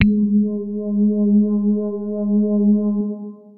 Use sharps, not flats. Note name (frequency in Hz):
G#3 (207.7 Hz)